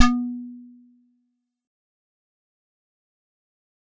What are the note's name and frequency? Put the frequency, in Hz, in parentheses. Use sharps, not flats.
B3 (246.9 Hz)